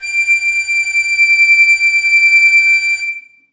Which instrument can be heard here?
acoustic flute